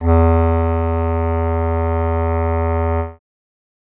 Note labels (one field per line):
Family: reed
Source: acoustic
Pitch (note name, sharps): E2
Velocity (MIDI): 127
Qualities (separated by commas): dark